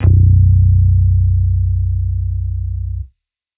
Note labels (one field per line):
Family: bass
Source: electronic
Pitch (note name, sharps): B0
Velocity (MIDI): 100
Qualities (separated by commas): distorted